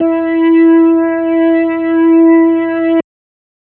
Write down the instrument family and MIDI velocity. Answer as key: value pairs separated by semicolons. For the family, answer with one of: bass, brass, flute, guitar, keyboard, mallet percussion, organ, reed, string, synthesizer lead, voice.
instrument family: organ; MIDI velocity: 75